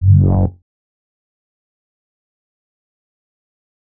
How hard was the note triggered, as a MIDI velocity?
50